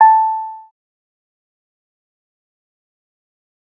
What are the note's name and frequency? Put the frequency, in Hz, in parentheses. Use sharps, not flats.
A5 (880 Hz)